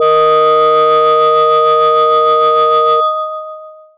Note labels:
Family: mallet percussion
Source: electronic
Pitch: D#3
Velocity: 127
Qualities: long release

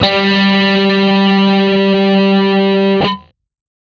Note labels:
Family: guitar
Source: electronic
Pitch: G3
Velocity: 127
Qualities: distorted

